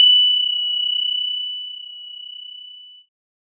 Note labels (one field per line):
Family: keyboard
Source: electronic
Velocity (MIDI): 127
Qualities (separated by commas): bright, multiphonic